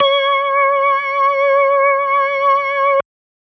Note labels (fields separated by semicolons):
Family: organ; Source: electronic; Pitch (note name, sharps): C#5; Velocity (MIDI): 25